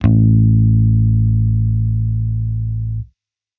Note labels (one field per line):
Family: bass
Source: electronic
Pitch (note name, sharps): A1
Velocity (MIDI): 100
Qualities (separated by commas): distorted